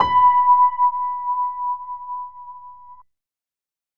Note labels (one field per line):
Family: keyboard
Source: electronic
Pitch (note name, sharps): B5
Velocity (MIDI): 75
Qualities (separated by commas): reverb